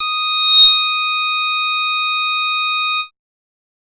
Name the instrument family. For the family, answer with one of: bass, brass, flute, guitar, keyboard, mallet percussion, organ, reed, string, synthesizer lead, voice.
bass